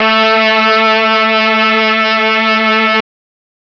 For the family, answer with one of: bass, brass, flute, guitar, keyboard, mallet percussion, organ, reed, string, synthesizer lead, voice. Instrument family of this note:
brass